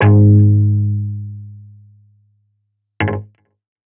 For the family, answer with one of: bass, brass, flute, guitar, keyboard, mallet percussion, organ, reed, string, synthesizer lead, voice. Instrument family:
guitar